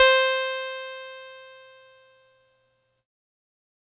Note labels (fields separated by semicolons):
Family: keyboard; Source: electronic; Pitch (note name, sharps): C5; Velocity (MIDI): 75; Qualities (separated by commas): bright, distorted